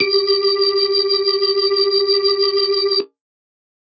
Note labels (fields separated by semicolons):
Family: organ; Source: electronic; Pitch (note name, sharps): G4; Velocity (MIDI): 25; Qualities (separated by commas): bright